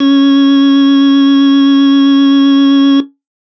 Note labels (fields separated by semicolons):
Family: organ; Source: electronic; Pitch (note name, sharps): C#4; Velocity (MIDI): 100